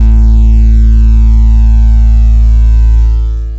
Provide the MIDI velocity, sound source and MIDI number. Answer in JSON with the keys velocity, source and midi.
{"velocity": 127, "source": "synthesizer", "midi": 33}